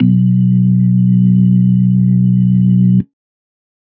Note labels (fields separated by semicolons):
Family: organ; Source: electronic; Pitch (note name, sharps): B1; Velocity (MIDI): 75; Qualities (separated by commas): dark